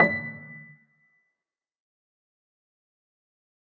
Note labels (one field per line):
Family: keyboard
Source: acoustic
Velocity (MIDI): 25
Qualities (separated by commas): fast decay, percussive, reverb